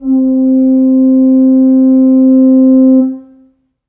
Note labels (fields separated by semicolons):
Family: brass; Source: acoustic; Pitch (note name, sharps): C4; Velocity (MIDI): 25; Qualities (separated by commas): dark, long release, reverb